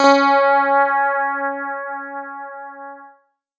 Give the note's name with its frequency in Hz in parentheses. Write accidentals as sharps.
C#4 (277.2 Hz)